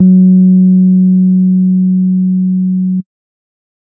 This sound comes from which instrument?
electronic keyboard